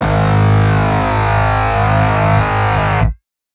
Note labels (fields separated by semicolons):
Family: guitar; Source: synthesizer; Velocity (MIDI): 75